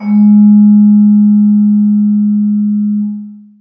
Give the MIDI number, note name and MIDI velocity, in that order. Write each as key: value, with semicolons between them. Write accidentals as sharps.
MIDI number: 56; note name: G#3; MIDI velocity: 50